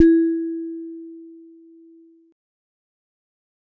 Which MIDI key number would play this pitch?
64